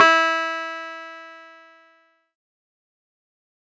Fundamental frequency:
329.6 Hz